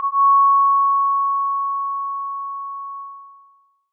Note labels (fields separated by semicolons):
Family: mallet percussion; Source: electronic; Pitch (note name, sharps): C#6; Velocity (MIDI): 127; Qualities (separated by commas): bright, multiphonic